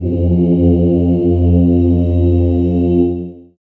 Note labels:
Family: voice; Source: acoustic; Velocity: 50; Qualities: dark, long release, reverb

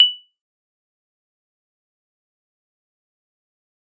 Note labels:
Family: mallet percussion; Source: acoustic; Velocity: 25; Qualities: bright, fast decay, percussive

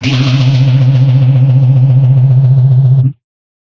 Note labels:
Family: guitar; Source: electronic; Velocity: 100; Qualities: bright, distorted

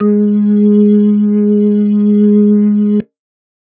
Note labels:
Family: organ; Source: electronic; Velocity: 50; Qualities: dark

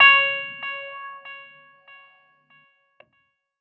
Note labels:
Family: keyboard; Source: electronic; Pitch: C#5; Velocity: 25

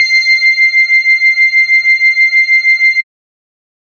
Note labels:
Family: bass; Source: synthesizer; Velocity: 127

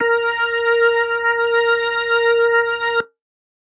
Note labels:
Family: organ; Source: electronic; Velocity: 100

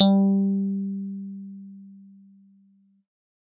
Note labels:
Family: keyboard; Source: electronic; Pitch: G3; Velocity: 25; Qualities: distorted

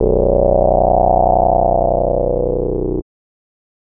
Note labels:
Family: bass; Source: synthesizer; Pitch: B0; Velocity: 100; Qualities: distorted

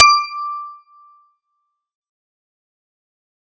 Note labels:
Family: guitar; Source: synthesizer; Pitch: D6; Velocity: 100; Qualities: bright, fast decay

